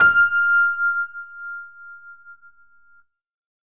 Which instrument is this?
electronic keyboard